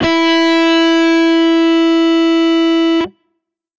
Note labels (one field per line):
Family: guitar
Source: electronic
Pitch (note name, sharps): E4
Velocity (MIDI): 75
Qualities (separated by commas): bright, distorted